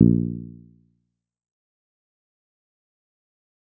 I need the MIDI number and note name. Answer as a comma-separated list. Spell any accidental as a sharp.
34, A#1